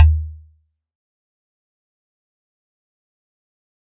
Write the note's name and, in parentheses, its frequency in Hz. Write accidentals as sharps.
D#2 (77.78 Hz)